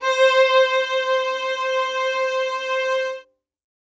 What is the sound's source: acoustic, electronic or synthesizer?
acoustic